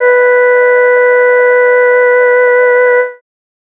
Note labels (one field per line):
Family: voice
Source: synthesizer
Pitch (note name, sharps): B4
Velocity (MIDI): 100